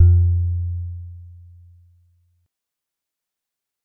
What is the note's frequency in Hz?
87.31 Hz